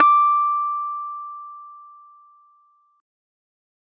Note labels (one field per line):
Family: keyboard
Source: electronic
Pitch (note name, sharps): D6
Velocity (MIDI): 127